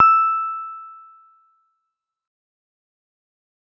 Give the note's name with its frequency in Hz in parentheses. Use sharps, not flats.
E6 (1319 Hz)